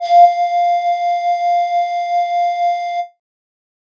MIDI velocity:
50